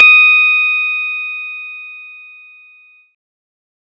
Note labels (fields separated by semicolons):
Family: bass; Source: synthesizer; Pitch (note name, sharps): D#6; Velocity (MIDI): 100